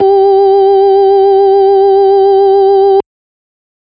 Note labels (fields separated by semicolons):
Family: organ; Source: electronic; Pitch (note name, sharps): G4; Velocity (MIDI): 50